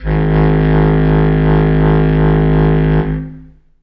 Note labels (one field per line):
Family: reed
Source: acoustic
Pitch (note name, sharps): G#1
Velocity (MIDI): 50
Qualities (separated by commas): long release, reverb